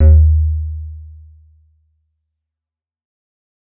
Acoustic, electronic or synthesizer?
electronic